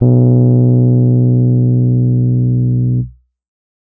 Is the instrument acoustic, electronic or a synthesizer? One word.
electronic